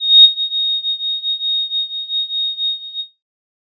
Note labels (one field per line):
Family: flute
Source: synthesizer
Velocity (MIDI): 25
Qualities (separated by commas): bright, distorted